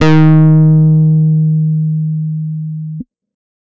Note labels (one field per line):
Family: guitar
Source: electronic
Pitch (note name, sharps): D#3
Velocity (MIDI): 25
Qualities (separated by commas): distorted